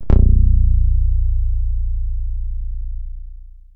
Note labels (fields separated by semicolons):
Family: guitar; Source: electronic; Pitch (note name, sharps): A#0; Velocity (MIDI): 127; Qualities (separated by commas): long release